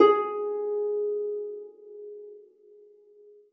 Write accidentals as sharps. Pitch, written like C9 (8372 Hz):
G#4 (415.3 Hz)